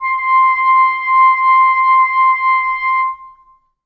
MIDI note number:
84